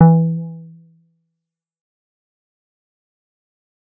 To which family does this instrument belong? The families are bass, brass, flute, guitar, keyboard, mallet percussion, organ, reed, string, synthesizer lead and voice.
bass